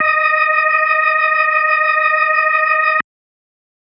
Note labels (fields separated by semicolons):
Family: organ; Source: electronic; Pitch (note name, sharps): D#5; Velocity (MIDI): 75